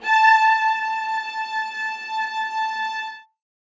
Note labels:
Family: string; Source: acoustic; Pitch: A5; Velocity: 127; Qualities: reverb

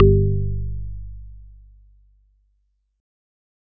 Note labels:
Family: organ; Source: electronic; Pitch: G1; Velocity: 127

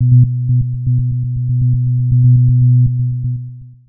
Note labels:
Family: synthesizer lead; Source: synthesizer; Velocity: 25; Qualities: dark, long release, tempo-synced

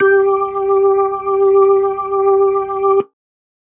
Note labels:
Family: organ; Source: electronic; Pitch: G4; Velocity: 127

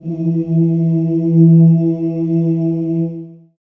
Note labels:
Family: voice; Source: acoustic; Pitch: E3; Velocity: 50; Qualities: reverb

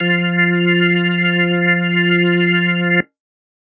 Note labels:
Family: organ; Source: electronic; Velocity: 127

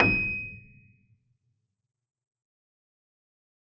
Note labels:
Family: keyboard; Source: acoustic; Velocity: 75; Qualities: reverb

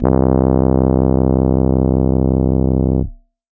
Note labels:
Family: keyboard; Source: electronic; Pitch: C1; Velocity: 75; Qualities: distorted

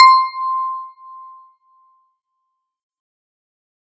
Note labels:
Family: guitar; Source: synthesizer; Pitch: C6; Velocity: 50; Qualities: fast decay

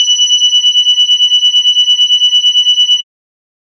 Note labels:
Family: bass; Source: synthesizer; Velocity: 25; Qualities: bright, distorted

